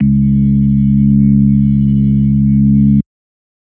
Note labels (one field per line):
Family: organ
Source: electronic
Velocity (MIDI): 50